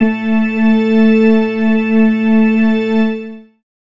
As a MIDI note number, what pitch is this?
57